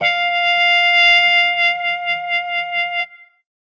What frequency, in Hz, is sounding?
698.5 Hz